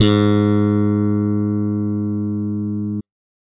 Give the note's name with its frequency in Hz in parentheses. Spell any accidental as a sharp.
G#2 (103.8 Hz)